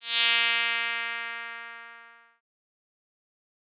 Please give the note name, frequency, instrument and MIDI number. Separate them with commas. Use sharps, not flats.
A#3, 233.1 Hz, synthesizer bass, 58